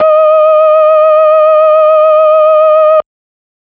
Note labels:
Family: organ; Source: electronic; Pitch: D#5; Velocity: 127

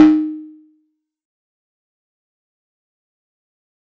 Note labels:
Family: mallet percussion; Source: acoustic; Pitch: D#4; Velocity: 127; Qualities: fast decay, percussive

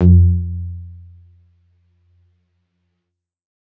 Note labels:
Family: keyboard; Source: electronic; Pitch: F2; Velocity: 100; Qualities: dark

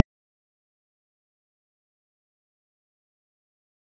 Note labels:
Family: mallet percussion; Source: acoustic; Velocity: 25; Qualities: fast decay, percussive

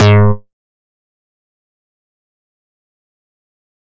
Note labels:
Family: bass; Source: synthesizer; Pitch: G#2; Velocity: 100; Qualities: fast decay, percussive

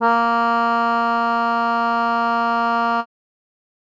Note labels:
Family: reed; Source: acoustic; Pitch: A#3; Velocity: 25

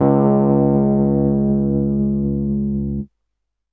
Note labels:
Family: keyboard; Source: electronic; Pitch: C#2; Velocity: 100; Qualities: distorted

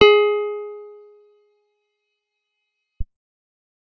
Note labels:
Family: guitar; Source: acoustic; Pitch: G#4; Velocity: 50

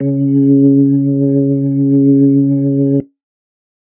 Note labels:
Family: organ; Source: electronic; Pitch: C#3; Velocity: 75

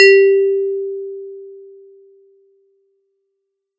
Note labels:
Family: mallet percussion; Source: acoustic; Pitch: G4; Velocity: 100

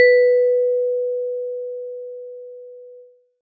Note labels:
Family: mallet percussion; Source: acoustic; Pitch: B4; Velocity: 75

